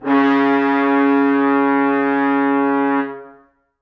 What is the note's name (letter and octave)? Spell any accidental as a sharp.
C#3